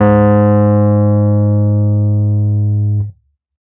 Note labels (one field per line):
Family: keyboard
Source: electronic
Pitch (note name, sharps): G#2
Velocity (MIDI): 100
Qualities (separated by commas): distorted